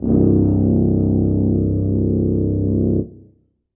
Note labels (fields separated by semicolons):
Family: brass; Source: acoustic; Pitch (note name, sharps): C1; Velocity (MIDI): 100; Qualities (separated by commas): dark, reverb